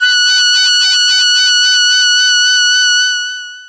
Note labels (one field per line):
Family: voice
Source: synthesizer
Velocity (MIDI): 100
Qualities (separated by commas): bright, distorted, long release